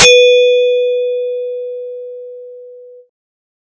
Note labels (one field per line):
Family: bass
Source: synthesizer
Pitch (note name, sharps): B4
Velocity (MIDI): 127